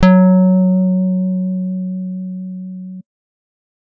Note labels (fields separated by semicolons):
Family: guitar; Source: electronic; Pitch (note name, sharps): F#3; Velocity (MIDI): 25